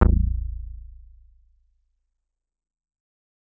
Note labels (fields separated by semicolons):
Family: bass; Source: synthesizer; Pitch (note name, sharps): A0; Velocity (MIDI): 50; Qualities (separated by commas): dark, distorted, fast decay